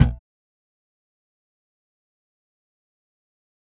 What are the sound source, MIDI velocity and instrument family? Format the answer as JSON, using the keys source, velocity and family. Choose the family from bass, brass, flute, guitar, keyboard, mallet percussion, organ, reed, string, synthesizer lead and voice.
{"source": "electronic", "velocity": 50, "family": "bass"}